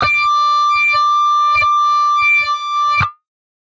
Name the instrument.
electronic guitar